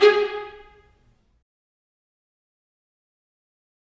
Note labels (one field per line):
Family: string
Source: acoustic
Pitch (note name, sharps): G#4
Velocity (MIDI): 50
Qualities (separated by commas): fast decay, percussive, reverb